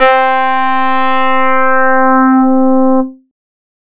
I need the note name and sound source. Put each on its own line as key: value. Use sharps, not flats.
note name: C4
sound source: synthesizer